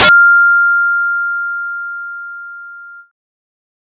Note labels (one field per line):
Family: bass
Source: synthesizer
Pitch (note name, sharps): F6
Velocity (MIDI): 75